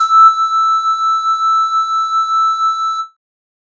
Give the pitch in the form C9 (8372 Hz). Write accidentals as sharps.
E6 (1319 Hz)